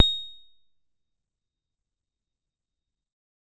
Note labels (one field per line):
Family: keyboard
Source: electronic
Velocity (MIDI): 25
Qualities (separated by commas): fast decay, percussive, reverb